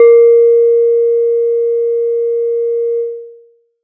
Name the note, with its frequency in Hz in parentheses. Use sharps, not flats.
A#4 (466.2 Hz)